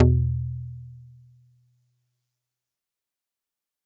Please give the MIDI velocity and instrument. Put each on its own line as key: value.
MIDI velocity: 75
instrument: acoustic mallet percussion instrument